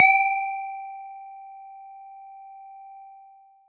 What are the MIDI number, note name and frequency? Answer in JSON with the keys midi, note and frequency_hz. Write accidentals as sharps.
{"midi": 79, "note": "G5", "frequency_hz": 784}